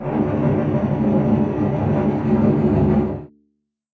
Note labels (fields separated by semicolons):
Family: string; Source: acoustic; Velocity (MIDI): 25; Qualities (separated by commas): non-linear envelope, reverb